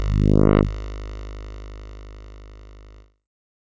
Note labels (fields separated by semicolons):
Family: keyboard; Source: synthesizer; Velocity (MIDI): 25; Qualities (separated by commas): bright, distorted